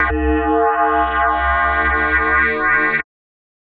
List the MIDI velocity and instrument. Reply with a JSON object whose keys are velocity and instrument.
{"velocity": 127, "instrument": "electronic mallet percussion instrument"}